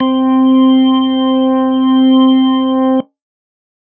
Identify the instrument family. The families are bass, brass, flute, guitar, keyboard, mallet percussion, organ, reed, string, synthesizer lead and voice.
organ